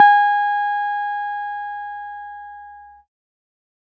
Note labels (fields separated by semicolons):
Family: keyboard; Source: electronic; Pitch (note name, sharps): G#5; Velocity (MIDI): 25